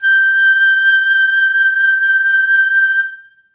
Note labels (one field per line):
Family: flute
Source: acoustic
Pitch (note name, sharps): G6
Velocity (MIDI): 50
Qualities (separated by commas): reverb